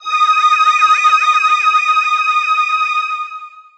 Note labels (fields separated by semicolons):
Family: voice; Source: synthesizer; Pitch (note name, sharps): D#6; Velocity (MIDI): 75; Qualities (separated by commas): long release